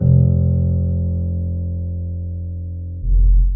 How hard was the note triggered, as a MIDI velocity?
25